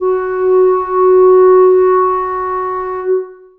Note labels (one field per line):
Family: reed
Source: acoustic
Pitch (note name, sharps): F#4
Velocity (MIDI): 25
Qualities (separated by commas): long release, reverb